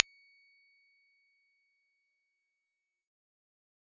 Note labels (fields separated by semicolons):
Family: bass; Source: synthesizer; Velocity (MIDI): 127; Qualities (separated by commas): fast decay, percussive